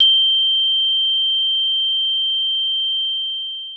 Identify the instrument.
acoustic mallet percussion instrument